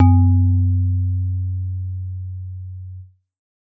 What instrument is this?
acoustic mallet percussion instrument